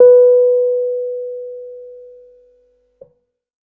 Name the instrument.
electronic keyboard